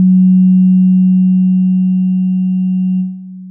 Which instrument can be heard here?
synthesizer lead